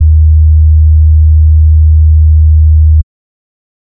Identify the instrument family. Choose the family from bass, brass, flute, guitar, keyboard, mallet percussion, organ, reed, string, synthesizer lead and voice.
bass